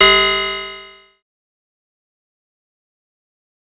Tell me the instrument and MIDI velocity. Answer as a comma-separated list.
synthesizer bass, 50